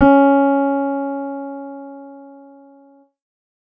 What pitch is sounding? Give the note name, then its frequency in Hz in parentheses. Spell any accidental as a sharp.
C#4 (277.2 Hz)